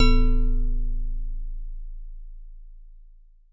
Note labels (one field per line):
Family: mallet percussion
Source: acoustic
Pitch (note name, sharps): A0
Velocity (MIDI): 75